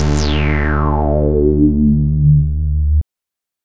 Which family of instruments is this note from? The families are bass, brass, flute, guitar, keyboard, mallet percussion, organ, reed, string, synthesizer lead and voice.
bass